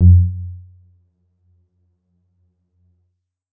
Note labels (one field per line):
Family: keyboard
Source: electronic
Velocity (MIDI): 50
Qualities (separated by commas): dark, percussive, reverb